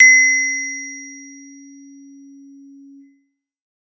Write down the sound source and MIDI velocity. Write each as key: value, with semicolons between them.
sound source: acoustic; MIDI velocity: 127